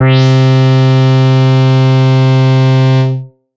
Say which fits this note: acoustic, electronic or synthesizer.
synthesizer